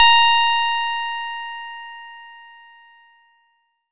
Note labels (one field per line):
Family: bass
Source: synthesizer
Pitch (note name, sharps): A#5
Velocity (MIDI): 50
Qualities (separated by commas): bright, distorted